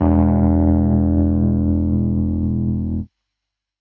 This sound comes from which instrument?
electronic keyboard